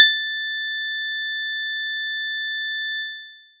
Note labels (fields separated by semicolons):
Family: mallet percussion; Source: acoustic; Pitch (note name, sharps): A6; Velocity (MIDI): 127